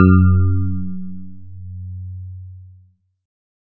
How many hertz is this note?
92.5 Hz